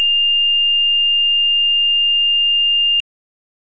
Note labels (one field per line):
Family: organ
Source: electronic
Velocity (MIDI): 25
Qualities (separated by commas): bright